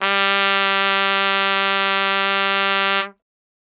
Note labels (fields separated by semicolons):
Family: brass; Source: acoustic; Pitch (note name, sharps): G3; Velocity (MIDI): 100